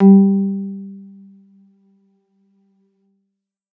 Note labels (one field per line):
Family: keyboard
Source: electronic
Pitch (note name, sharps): G3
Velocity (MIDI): 127